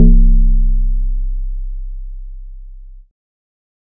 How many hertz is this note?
32.7 Hz